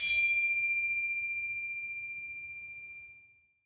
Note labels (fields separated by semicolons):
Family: mallet percussion; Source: acoustic; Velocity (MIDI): 50; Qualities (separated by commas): reverb